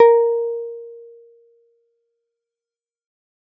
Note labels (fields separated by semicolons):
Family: keyboard; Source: electronic; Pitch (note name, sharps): A#4; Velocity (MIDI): 50; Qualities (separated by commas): fast decay